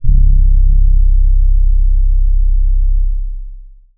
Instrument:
electronic keyboard